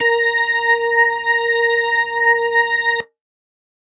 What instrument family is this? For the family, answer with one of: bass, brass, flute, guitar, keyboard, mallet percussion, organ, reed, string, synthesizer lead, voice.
organ